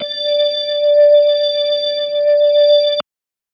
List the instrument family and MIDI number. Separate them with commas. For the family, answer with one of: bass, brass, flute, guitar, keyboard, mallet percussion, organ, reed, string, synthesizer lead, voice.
organ, 74